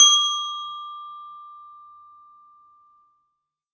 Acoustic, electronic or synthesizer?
acoustic